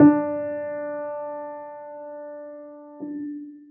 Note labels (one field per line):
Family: keyboard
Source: acoustic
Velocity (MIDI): 25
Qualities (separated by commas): long release, reverb